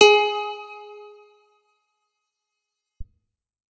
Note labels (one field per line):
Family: guitar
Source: electronic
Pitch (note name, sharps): G#4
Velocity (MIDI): 127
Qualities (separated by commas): bright, reverb